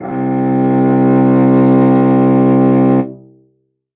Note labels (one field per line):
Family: string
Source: acoustic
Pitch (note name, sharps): C2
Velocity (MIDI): 100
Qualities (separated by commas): reverb